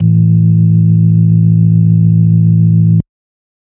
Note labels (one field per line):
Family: organ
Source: electronic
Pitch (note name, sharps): A1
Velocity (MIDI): 75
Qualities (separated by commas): dark, distorted